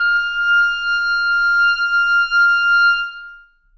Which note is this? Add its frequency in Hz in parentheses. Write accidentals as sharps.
F6 (1397 Hz)